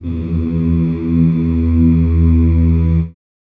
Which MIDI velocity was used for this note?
75